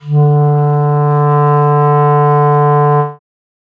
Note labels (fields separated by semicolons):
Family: reed; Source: acoustic; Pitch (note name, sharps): D3; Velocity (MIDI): 100; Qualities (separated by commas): dark